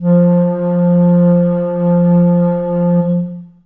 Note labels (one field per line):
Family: reed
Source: acoustic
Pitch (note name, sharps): F3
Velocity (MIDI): 25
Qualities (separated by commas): dark, long release, reverb